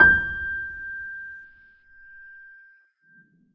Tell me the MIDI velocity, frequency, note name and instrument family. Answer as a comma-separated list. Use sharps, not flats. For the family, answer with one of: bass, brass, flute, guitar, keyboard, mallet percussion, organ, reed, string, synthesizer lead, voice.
25, 1568 Hz, G6, keyboard